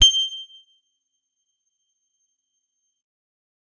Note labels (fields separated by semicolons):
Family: guitar; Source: electronic; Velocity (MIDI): 127; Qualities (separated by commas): bright, percussive